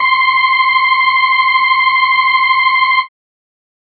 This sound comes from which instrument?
electronic organ